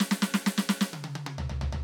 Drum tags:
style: punk; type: fill; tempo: 128 BPM; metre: 4/4; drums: snare, high tom, floor tom

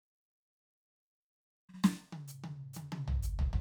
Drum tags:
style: Purdie shuffle; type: fill; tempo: 130 BPM; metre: 4/4; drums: closed hi-hat, hi-hat pedal, snare, high tom, floor tom

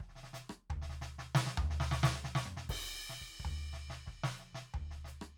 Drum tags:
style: samba; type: beat; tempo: 89 BPM; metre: 4/4; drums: crash, hi-hat pedal, snare, cross-stick, mid tom, floor tom, kick

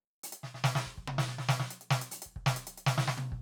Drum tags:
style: hip-hop; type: fill; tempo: 70 BPM; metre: 4/4; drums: closed hi-hat, snare, high tom, kick

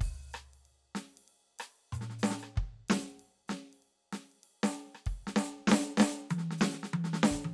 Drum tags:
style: rock; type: beat; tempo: 95 BPM; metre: 4/4; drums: ride, open hi-hat, hi-hat pedal, snare, cross-stick, high tom, mid tom, kick

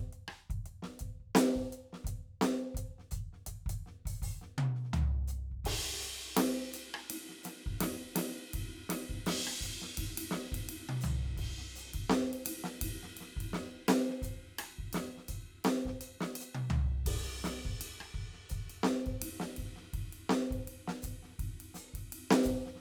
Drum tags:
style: New Orleans funk; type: beat; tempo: 84 BPM; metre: 4/4; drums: crash, ride, ride bell, closed hi-hat, open hi-hat, hi-hat pedal, snare, cross-stick, high tom, floor tom, kick

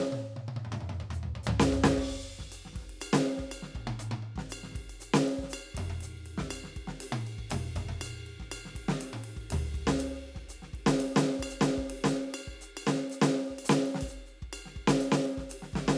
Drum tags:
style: songo; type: beat; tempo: 120 BPM; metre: 4/4; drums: ride, ride bell, hi-hat pedal, snare, cross-stick, high tom, mid tom, floor tom, kick

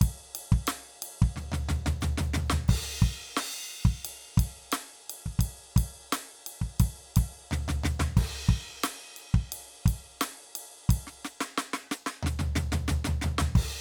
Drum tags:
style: rock; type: beat; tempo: 88 BPM; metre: 4/4; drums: crash, ride, hi-hat pedal, snare, floor tom, kick

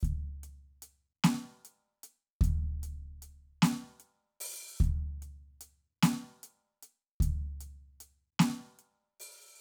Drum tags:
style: rock; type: beat; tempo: 50 BPM; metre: 4/4; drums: closed hi-hat, open hi-hat, hi-hat pedal, snare, kick

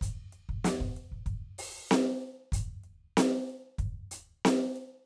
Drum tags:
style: funk; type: beat; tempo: 95 BPM; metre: 4/4; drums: closed hi-hat, open hi-hat, hi-hat pedal, snare, kick

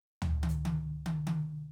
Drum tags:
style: half-time rock; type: fill; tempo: 140 BPM; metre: 4/4; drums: hi-hat pedal, high tom, floor tom

